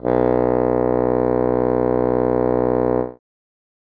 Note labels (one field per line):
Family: reed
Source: acoustic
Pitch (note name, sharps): B1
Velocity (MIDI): 25